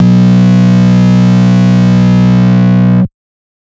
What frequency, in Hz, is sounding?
61.74 Hz